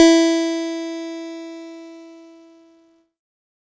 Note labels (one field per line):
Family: keyboard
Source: electronic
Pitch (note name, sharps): E4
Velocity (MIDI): 50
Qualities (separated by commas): bright, distorted